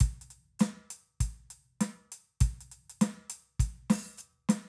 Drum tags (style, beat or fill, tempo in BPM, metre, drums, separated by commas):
rock, beat, 100 BPM, 4/4, closed hi-hat, open hi-hat, hi-hat pedal, snare, kick